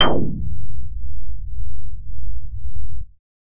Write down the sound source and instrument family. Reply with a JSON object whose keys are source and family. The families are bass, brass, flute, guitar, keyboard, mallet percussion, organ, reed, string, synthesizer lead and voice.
{"source": "synthesizer", "family": "bass"}